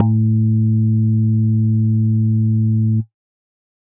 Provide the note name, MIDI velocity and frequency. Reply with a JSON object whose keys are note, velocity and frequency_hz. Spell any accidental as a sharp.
{"note": "A2", "velocity": 25, "frequency_hz": 110}